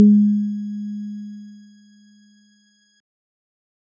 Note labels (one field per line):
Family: keyboard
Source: electronic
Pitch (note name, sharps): G#3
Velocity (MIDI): 100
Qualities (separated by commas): dark